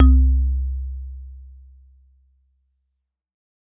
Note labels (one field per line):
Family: mallet percussion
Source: acoustic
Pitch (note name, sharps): C2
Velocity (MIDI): 100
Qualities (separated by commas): dark